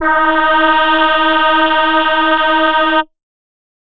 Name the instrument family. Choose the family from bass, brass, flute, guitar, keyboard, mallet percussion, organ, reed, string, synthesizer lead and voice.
voice